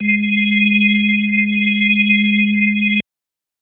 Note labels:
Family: organ; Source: electronic; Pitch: G#3; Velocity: 50

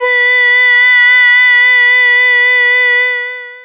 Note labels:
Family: voice; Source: synthesizer; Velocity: 25; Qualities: distorted, long release

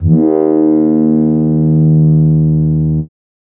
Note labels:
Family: keyboard; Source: synthesizer; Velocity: 25

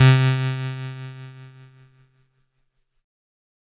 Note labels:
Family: keyboard; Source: electronic; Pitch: C3; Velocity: 75; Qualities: bright, distorted

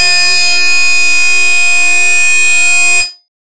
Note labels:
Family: bass; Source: synthesizer; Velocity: 75; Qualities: bright, distorted

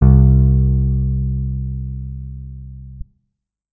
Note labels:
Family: guitar; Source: electronic; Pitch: C2; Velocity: 25; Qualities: reverb

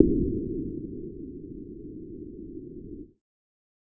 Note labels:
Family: bass; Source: synthesizer; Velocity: 50

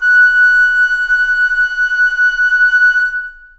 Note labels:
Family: flute; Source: acoustic; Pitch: F#6; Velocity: 75; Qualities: long release, reverb

